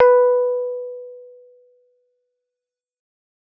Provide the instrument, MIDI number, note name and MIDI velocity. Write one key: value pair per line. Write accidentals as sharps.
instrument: electronic keyboard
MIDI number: 71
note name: B4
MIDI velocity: 100